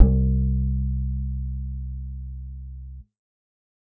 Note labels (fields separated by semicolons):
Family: bass; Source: synthesizer; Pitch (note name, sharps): C2; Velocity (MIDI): 75; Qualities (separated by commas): dark, reverb